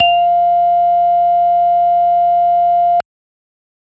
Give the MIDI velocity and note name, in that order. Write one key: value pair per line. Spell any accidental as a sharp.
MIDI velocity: 50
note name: F5